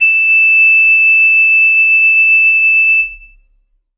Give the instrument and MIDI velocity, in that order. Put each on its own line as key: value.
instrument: acoustic flute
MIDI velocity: 100